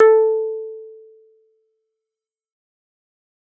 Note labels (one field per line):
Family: keyboard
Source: electronic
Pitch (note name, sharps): A4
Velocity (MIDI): 50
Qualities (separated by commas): fast decay